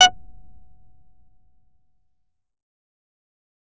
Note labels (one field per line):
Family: bass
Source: synthesizer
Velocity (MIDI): 50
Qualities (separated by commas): fast decay, percussive